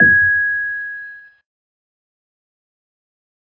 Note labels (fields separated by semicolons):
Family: keyboard; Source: electronic; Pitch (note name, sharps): G#6; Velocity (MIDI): 25; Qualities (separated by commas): fast decay